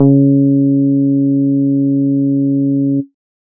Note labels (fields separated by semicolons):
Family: bass; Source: synthesizer; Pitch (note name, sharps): C#3; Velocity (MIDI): 25